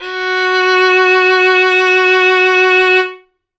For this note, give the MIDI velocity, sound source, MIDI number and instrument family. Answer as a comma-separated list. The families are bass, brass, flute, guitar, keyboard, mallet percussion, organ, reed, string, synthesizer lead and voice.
50, acoustic, 66, string